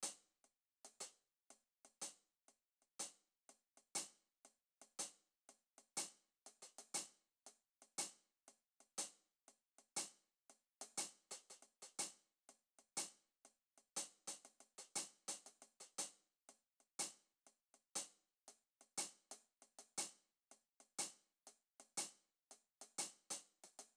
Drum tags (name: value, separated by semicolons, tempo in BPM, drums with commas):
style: jazz; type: beat; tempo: 120 BPM; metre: 4/4; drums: closed hi-hat